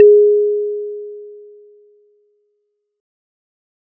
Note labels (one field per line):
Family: mallet percussion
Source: acoustic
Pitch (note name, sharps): G#4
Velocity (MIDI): 50